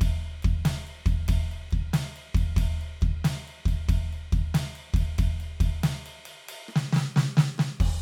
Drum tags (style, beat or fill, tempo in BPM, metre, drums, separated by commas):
rock, beat, 92 BPM, 4/4, crash, ride, snare, cross-stick, kick